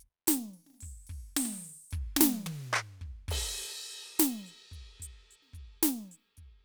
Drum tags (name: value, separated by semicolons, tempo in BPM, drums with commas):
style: blues shuffle; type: beat; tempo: 72 BPM; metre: 4/4; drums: crash, closed hi-hat, open hi-hat, hi-hat pedal, percussion, snare, mid tom, kick